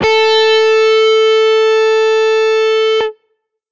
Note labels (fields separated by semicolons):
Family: guitar; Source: electronic; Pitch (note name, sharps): A4; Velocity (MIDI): 75; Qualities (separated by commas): bright, distorted